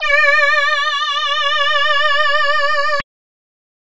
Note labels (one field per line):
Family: voice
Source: synthesizer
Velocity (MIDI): 127